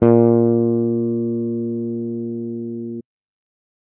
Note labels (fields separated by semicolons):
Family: bass; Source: electronic; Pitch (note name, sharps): A#2; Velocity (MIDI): 127